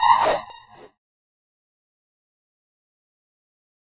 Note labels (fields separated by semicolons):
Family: keyboard; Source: electronic; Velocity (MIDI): 75; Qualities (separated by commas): bright, distorted, fast decay, non-linear envelope, percussive